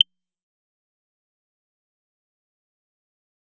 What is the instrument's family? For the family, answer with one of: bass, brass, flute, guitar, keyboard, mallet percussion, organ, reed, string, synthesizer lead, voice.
bass